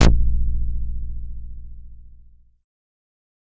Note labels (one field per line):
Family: bass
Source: synthesizer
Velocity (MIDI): 25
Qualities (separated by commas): distorted